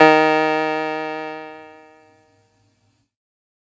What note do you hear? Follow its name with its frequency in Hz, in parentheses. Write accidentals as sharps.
D#3 (155.6 Hz)